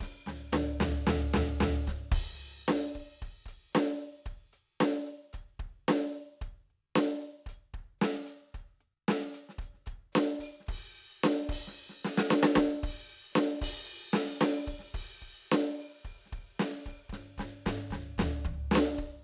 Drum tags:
rock, beat, 112 BPM, 4/4, crash, closed hi-hat, open hi-hat, hi-hat pedal, snare, mid tom, floor tom, kick

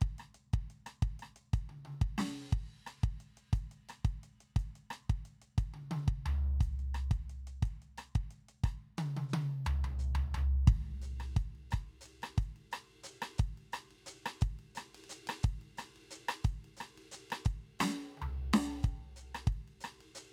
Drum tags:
chacarera, beat, 118 BPM, 4/4, crash, ride, closed hi-hat, hi-hat pedal, snare, cross-stick, high tom, floor tom, kick

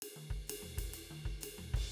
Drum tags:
jazz, fill, 125 BPM, 4/4, ride, hi-hat pedal, high tom, floor tom, kick

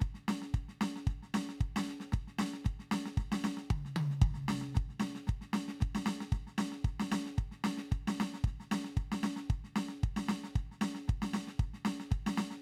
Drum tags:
country, beat, 114 BPM, 4/4, snare, high tom, kick

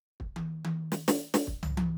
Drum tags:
Afro-Cuban rumba, fill, 110 BPM, 4/4, snare, high tom, floor tom, kick

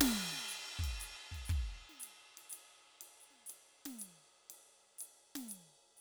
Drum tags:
jazz, beat, 120 BPM, 3/4, crash, ride, hi-hat pedal, snare, kick

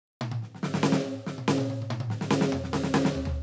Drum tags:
hip-hop, fill, 70 BPM, 4/4, snare, high tom, mid tom, floor tom

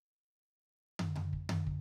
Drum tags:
Afro-Cuban bembé, fill, 122 BPM, 4/4, high tom, floor tom, kick

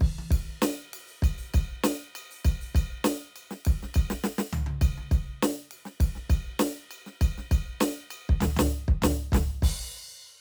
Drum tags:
rock, beat, 100 BPM, 4/4, crash, ride, ride bell, open hi-hat, snare, high tom, mid tom, floor tom, kick

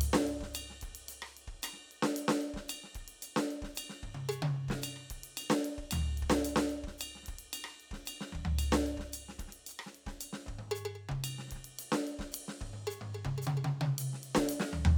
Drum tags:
songo, beat, 112 BPM, 4/4, ride, ride bell, hi-hat pedal, percussion, snare, cross-stick, high tom, mid tom, floor tom, kick

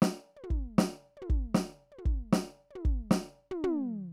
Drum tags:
jazz-funk, fill, 116 BPM, 4/4, snare, high tom, floor tom, kick

